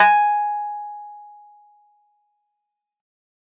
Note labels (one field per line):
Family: keyboard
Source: electronic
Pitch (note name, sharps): G#5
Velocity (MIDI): 127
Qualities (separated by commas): fast decay